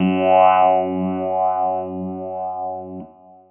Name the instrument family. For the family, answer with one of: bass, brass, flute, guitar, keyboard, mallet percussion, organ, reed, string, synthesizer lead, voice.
keyboard